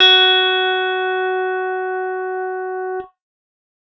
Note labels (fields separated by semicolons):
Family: guitar; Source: electronic; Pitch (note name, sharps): F#4; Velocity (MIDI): 100; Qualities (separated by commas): reverb